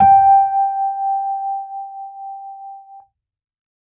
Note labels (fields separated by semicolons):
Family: keyboard; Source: electronic; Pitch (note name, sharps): G5; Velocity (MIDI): 100